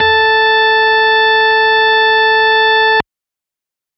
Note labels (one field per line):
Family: organ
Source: electronic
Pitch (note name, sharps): A4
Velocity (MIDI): 25